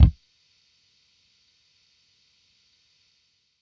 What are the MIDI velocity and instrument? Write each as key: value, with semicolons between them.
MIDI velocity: 25; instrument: electronic bass